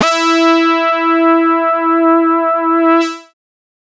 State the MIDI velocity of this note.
50